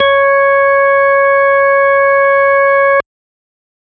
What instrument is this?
electronic organ